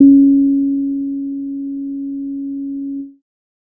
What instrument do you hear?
synthesizer bass